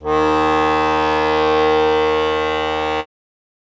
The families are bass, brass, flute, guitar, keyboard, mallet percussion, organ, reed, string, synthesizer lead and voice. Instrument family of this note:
reed